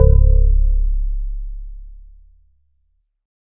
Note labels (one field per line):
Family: keyboard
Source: electronic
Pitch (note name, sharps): C#1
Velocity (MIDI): 127